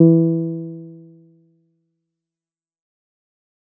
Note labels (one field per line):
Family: bass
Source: synthesizer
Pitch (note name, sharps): E3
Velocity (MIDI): 50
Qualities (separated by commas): dark, fast decay